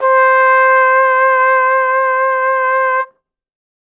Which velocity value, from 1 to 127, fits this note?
50